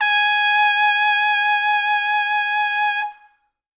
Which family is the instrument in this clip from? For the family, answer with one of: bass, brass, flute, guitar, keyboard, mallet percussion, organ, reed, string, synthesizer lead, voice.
brass